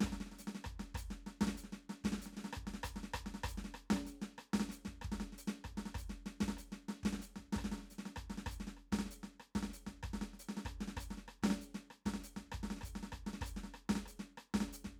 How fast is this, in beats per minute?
96 BPM